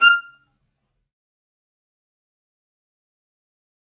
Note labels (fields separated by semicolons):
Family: string; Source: acoustic; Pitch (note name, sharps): F6; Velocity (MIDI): 25; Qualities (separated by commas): fast decay, percussive, reverb